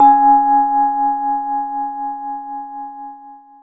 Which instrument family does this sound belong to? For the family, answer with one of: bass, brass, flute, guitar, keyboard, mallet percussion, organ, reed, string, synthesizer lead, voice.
keyboard